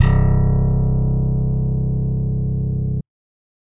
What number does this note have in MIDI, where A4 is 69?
24